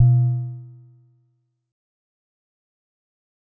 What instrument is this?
acoustic mallet percussion instrument